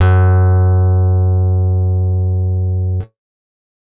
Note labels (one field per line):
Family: guitar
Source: acoustic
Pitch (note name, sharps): F#2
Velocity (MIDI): 100